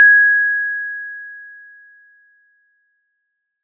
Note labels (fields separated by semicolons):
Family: mallet percussion; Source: acoustic; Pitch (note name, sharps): G#6; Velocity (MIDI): 75